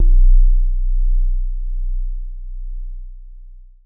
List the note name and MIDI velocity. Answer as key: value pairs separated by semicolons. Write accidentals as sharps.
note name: B0; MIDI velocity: 127